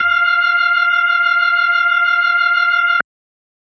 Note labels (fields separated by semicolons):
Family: organ; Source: electronic; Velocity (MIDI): 100